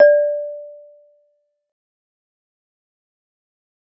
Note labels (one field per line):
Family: mallet percussion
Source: acoustic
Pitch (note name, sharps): D5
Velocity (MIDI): 50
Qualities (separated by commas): fast decay